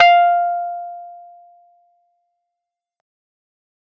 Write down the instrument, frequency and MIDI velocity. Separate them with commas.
electronic keyboard, 698.5 Hz, 127